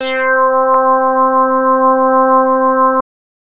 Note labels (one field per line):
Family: bass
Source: synthesizer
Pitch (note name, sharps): C4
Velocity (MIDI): 50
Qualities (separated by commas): distorted